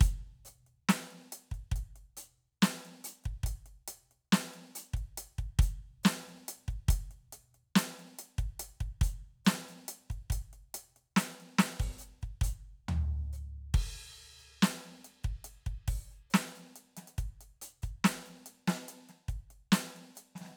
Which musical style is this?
half-time rock